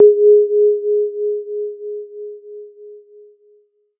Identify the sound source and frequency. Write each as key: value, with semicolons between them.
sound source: electronic; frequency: 415.3 Hz